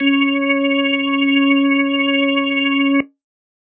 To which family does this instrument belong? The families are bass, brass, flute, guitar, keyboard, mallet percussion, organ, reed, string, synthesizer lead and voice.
organ